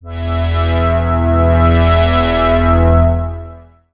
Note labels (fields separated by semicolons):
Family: synthesizer lead; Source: synthesizer; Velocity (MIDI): 100; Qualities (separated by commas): bright, long release, non-linear envelope